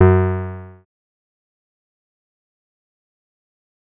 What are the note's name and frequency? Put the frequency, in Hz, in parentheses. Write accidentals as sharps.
F#2 (92.5 Hz)